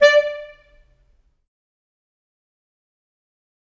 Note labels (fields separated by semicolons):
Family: reed; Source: acoustic; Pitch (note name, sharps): D5; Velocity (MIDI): 75; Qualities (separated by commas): fast decay, percussive, reverb